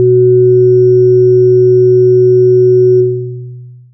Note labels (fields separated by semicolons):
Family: synthesizer lead; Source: synthesizer; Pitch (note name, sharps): B2; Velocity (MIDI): 50; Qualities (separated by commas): long release